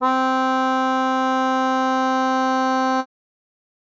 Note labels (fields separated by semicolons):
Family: reed; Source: acoustic; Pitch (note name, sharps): C4; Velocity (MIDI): 127